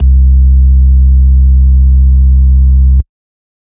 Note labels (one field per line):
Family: organ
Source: electronic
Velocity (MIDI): 75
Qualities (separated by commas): dark